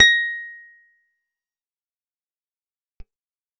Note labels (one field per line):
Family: guitar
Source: acoustic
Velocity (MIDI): 75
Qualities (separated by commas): fast decay, percussive